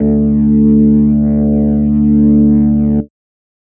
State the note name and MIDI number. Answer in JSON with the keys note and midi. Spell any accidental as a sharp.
{"note": "D2", "midi": 38}